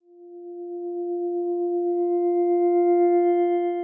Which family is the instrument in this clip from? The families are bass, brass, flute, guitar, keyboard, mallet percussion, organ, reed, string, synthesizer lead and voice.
guitar